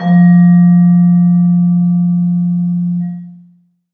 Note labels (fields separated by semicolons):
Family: mallet percussion; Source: acoustic; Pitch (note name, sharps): F3; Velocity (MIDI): 25; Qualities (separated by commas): long release, reverb